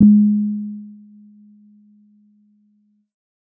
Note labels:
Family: keyboard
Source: electronic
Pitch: G#3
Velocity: 100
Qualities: dark

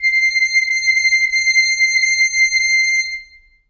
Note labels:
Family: reed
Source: acoustic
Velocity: 50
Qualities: reverb

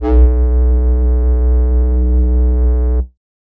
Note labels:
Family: flute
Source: synthesizer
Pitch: B1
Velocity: 75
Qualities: distorted

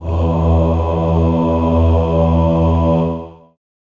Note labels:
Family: voice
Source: acoustic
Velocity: 50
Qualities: reverb

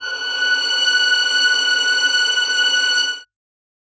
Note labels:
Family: string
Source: acoustic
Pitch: F#6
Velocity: 25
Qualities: reverb

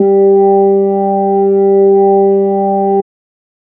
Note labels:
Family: organ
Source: electronic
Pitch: G3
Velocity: 25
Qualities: dark

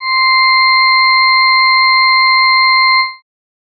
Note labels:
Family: organ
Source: electronic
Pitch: C6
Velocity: 100

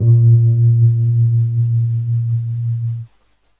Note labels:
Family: keyboard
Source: electronic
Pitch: A#2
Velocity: 25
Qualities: dark

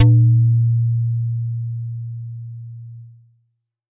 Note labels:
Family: bass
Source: synthesizer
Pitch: A#2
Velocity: 75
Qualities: distorted

